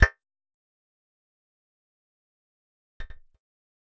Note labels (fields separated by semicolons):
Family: bass; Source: synthesizer; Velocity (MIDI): 25; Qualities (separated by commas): fast decay, percussive